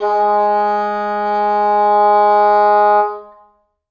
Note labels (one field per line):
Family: reed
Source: acoustic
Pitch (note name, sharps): G#3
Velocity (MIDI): 50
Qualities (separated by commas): reverb